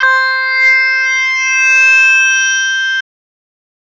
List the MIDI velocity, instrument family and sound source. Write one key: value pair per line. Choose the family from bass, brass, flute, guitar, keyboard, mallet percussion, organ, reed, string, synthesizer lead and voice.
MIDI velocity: 127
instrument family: voice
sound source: synthesizer